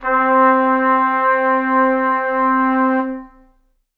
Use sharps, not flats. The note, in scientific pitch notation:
C4